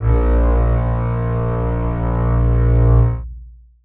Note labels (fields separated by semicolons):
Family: string; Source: acoustic; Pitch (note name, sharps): A#1; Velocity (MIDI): 127; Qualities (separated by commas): long release, reverb